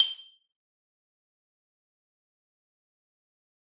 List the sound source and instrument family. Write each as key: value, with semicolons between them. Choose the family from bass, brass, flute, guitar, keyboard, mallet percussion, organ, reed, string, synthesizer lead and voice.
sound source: acoustic; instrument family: mallet percussion